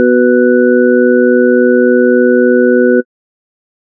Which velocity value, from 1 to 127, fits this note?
127